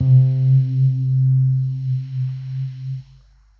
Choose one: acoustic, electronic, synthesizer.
electronic